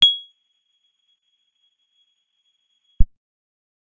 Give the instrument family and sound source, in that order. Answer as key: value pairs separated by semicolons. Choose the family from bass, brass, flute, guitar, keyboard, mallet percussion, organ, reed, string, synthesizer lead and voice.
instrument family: guitar; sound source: acoustic